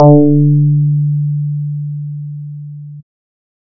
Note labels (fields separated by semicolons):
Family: bass; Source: synthesizer; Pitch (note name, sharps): D3; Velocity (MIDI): 100